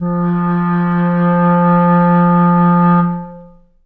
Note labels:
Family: reed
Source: acoustic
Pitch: F3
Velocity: 25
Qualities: dark, long release, reverb

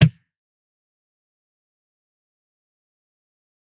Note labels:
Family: guitar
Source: electronic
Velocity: 25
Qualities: distorted, fast decay, percussive

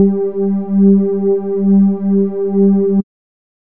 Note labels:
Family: bass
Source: synthesizer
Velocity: 100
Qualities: dark

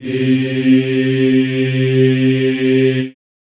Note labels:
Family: voice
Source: acoustic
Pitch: C3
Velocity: 100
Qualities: reverb

